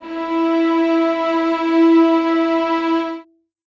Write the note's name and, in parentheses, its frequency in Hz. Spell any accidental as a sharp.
E4 (329.6 Hz)